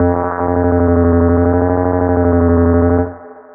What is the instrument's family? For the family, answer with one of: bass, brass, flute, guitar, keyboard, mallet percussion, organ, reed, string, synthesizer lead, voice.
bass